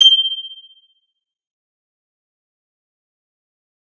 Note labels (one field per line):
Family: guitar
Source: electronic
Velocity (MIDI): 25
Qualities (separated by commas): bright, fast decay, multiphonic, non-linear envelope, percussive